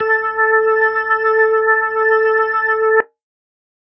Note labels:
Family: organ; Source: electronic; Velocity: 50

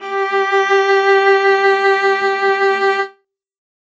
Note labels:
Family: string; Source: acoustic; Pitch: G4; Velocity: 75; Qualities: reverb

